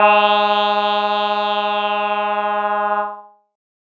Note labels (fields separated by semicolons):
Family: keyboard; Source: electronic; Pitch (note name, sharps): G#3; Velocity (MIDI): 75; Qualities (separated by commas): distorted, multiphonic